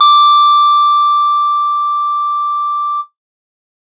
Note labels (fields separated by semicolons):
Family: guitar; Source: electronic; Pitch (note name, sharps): D6; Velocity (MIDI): 75; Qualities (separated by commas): bright